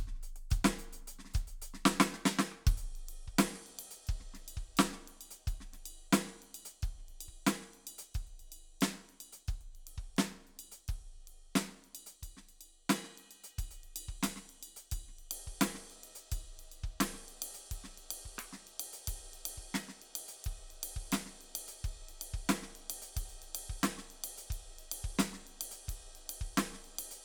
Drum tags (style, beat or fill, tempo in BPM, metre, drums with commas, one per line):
prog rock
beat
110 BPM
5/4
ride, ride bell, closed hi-hat, snare, cross-stick, floor tom, kick